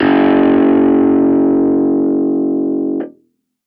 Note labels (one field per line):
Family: keyboard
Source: electronic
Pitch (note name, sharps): F#1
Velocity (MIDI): 100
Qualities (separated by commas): distorted